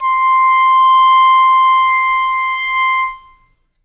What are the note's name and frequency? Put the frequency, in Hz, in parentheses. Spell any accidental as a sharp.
C6 (1047 Hz)